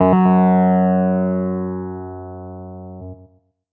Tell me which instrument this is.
electronic keyboard